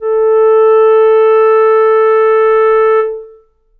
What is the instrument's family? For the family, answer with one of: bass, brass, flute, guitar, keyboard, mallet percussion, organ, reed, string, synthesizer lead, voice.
reed